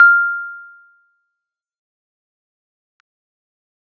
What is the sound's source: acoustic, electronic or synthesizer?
electronic